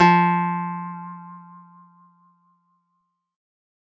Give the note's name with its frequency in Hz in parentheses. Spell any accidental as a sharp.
F3 (174.6 Hz)